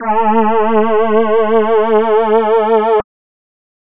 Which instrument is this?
synthesizer voice